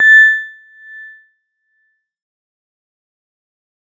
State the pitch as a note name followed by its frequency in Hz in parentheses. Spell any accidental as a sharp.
A6 (1760 Hz)